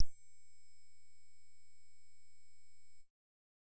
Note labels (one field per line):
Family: bass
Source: synthesizer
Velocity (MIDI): 25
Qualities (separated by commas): bright, distorted